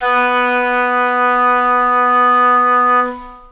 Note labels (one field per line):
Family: reed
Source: acoustic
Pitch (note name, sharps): B3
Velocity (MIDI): 25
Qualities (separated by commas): long release, reverb